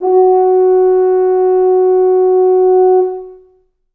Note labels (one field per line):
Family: brass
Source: acoustic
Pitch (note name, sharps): F#4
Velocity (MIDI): 50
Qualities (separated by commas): long release, reverb